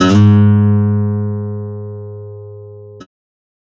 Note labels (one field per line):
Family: guitar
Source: electronic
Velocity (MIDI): 127